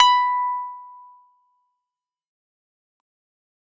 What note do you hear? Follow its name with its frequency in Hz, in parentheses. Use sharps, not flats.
B5 (987.8 Hz)